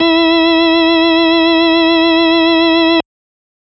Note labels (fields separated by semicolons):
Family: organ; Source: electronic; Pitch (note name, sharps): E4; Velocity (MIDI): 25; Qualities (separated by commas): distorted